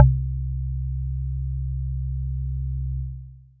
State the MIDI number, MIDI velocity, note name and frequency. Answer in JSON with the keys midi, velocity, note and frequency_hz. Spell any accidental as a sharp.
{"midi": 36, "velocity": 50, "note": "C2", "frequency_hz": 65.41}